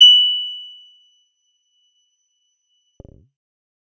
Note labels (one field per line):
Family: bass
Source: synthesizer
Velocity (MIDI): 25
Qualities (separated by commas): bright, percussive